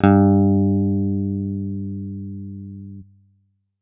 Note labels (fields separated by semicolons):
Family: guitar; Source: electronic; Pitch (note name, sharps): G2; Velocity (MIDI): 75